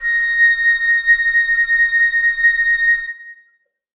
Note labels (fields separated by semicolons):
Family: flute; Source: acoustic; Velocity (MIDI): 25; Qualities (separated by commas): reverb